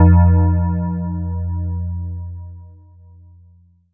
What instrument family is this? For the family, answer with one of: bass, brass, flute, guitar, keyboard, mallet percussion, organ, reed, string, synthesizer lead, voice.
mallet percussion